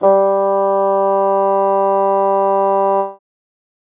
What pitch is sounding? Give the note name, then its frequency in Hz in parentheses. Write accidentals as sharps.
G3 (196 Hz)